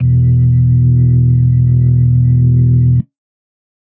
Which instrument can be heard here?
electronic organ